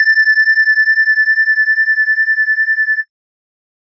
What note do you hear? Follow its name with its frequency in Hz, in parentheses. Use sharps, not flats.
A6 (1760 Hz)